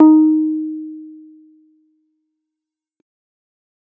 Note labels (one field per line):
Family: keyboard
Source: electronic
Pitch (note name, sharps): D#4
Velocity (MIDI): 25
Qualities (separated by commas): fast decay